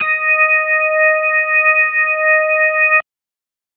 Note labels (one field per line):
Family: organ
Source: electronic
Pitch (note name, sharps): D#5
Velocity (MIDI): 50